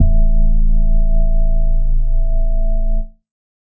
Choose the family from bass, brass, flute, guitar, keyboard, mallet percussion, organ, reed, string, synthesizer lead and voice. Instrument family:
organ